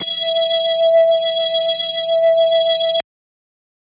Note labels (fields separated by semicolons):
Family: organ; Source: electronic; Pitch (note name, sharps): E5; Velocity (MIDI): 50